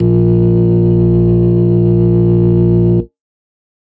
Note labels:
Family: organ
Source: electronic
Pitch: A#1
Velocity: 25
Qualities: distorted

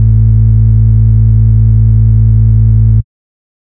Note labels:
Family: bass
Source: synthesizer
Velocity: 25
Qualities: dark, distorted

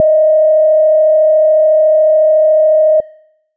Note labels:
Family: bass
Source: synthesizer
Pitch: D#5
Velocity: 100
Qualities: dark

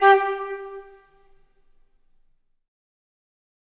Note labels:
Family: flute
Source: acoustic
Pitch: G4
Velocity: 100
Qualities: fast decay, reverb

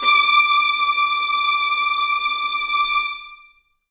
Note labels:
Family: string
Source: acoustic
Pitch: D6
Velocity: 127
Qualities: reverb

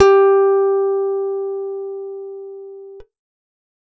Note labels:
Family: guitar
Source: acoustic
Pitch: G4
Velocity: 75

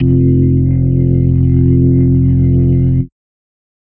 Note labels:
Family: organ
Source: electronic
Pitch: F1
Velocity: 75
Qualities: dark, distorted

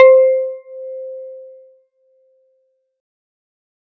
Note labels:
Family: guitar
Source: synthesizer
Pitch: C5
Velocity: 25

